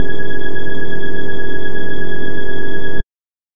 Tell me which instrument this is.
synthesizer bass